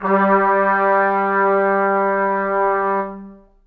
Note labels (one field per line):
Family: brass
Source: acoustic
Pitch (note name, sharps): G3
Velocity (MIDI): 25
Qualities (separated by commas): reverb